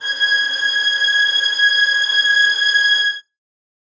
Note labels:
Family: string; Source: acoustic; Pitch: G#6; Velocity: 50; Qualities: bright, non-linear envelope, reverb

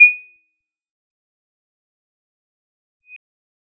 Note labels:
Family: bass; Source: synthesizer; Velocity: 25; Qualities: bright, fast decay, percussive

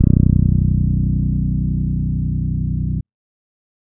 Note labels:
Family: bass; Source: electronic; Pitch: B0; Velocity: 75

